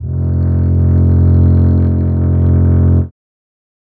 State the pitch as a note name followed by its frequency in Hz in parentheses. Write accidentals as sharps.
F1 (43.65 Hz)